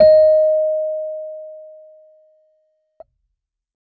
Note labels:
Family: keyboard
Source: electronic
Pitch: D#5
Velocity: 100

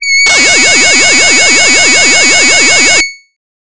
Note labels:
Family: voice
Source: synthesizer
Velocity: 75

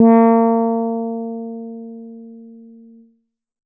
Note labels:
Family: bass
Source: synthesizer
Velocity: 127

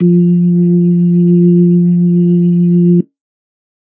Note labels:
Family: organ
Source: electronic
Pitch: F3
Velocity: 25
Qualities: dark

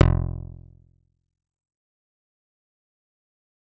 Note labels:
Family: bass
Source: synthesizer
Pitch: F1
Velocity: 75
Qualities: fast decay, percussive

